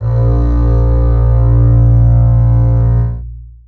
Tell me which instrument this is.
acoustic string instrument